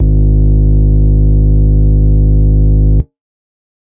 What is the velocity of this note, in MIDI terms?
50